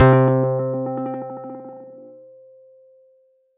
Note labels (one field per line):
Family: guitar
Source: electronic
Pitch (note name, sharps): C3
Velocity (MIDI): 100